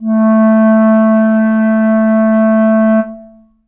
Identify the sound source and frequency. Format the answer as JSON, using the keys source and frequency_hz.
{"source": "acoustic", "frequency_hz": 220}